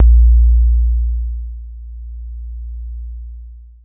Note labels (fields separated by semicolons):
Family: keyboard; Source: electronic; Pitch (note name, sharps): A#1; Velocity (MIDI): 100; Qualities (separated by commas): dark, long release